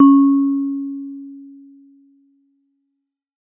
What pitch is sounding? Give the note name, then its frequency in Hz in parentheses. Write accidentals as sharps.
C#4 (277.2 Hz)